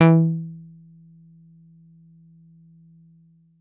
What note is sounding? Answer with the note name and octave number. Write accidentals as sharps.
E3